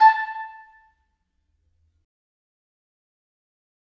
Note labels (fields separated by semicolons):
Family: reed; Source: acoustic; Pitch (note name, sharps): A5; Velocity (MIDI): 25; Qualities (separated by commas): fast decay, percussive, reverb